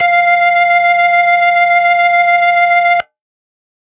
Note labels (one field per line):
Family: organ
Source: electronic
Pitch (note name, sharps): F5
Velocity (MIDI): 100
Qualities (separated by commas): distorted